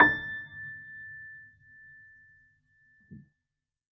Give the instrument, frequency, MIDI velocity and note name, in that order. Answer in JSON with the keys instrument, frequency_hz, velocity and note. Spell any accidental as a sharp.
{"instrument": "acoustic keyboard", "frequency_hz": 1760, "velocity": 25, "note": "A6"}